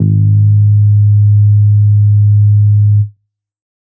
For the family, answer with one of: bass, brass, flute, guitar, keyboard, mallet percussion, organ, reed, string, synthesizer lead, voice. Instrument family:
bass